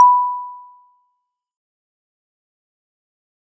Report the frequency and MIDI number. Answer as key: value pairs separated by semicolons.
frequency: 987.8 Hz; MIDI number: 83